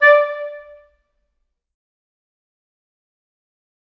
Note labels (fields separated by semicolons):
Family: reed; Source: acoustic; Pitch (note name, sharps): D5; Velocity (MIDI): 75; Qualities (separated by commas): fast decay, percussive, reverb